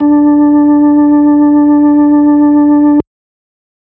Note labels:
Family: organ; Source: electronic; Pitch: D4; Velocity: 75

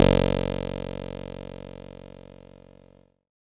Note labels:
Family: keyboard; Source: electronic; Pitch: F#1; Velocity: 75; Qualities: bright

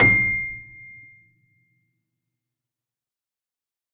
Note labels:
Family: keyboard; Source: acoustic; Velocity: 127; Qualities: reverb

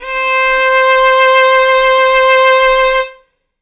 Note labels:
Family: string; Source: acoustic; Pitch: C5; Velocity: 25; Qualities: bright

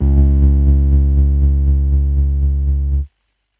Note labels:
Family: keyboard; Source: electronic; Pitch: C#2; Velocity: 50; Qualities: dark, distorted, tempo-synced

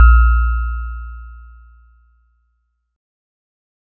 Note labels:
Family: mallet percussion; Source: acoustic; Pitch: A#1; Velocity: 25

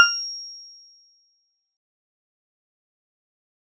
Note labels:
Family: mallet percussion; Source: acoustic; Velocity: 75; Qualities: fast decay, percussive

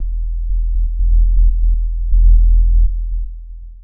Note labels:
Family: synthesizer lead; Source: synthesizer; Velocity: 100; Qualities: dark, long release, tempo-synced

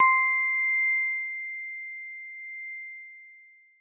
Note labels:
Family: mallet percussion; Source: acoustic; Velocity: 100; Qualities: bright

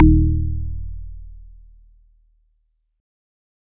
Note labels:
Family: organ; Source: electronic; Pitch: D#1; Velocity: 127

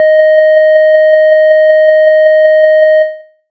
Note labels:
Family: bass; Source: synthesizer; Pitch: D#5; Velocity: 75

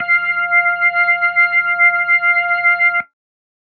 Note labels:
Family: organ; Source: electronic; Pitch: F5; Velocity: 100

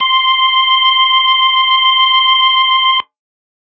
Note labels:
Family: organ; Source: electronic; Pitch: C6; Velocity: 127

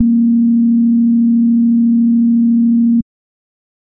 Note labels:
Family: bass; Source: synthesizer; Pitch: A#3; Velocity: 50; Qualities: dark

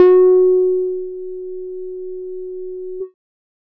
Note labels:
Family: bass; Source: synthesizer; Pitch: F#4; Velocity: 75

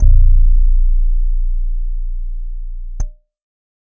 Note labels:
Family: keyboard; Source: electronic; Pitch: A#0; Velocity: 25

